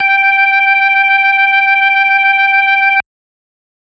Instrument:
electronic organ